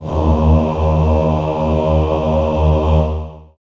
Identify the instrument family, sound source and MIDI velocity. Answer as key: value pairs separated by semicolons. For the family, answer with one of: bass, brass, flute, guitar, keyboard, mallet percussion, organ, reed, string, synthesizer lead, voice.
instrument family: voice; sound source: acoustic; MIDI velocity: 50